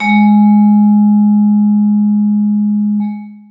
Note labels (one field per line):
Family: mallet percussion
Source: acoustic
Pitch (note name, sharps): G#3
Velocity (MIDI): 100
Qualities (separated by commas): long release, reverb